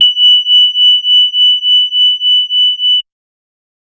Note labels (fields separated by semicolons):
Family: organ; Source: electronic; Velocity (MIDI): 100; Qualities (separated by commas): bright